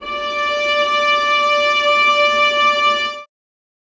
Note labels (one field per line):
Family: string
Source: acoustic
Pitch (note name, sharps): D5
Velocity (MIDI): 25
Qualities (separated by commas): reverb